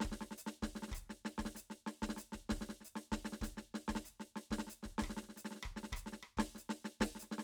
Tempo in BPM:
96 BPM